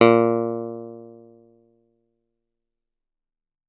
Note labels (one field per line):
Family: guitar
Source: acoustic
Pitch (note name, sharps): A#2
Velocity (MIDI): 127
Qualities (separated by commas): fast decay